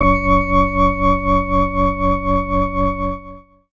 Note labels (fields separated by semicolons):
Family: organ; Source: electronic; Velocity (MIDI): 75; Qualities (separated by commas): distorted